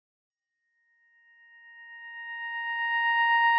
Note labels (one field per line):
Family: guitar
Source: electronic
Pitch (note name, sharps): A#5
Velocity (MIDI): 25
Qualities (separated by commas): long release